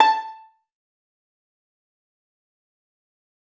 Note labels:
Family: string; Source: acoustic; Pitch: A5; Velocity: 100; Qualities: fast decay, percussive, reverb

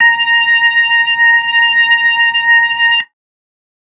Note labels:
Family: organ; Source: electronic; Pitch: A#5; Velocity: 50

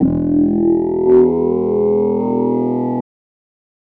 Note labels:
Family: voice; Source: synthesizer; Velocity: 25; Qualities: distorted

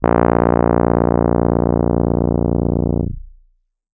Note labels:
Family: keyboard; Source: electronic; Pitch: A#0; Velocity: 75; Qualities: distorted

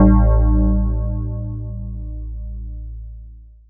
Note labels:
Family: mallet percussion; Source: electronic; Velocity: 100; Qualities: long release

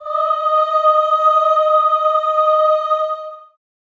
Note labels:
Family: voice; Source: acoustic; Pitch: D#5; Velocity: 75; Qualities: long release, reverb

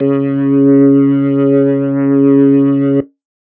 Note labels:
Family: organ; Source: electronic; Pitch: C#3; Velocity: 100; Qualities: distorted

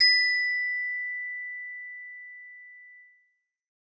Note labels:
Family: bass; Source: synthesizer; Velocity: 50; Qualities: distorted

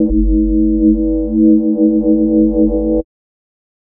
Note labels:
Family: mallet percussion; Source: synthesizer; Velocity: 50; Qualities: multiphonic, non-linear envelope

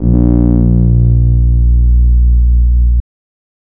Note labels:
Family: bass; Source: synthesizer; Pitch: A#1; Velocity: 75; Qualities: distorted, non-linear envelope

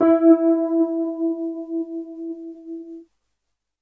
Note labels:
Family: keyboard; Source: electronic; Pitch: E4; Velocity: 75

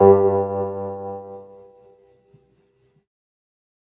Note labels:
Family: organ; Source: electronic; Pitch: G2; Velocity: 25

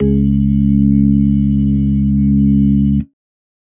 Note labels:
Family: organ; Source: electronic; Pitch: C#2; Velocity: 25; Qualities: dark

